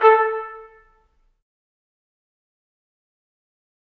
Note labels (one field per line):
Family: brass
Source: acoustic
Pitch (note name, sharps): A4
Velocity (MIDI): 25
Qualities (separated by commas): fast decay, percussive, reverb